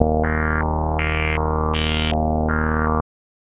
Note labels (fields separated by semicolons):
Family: bass; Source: synthesizer; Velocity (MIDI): 25; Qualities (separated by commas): tempo-synced